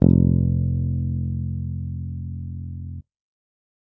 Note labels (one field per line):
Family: bass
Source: electronic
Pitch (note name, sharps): F1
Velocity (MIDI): 127